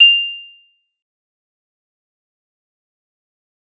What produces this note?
acoustic mallet percussion instrument